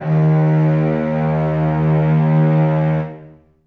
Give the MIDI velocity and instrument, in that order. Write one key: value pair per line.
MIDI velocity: 75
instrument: acoustic string instrument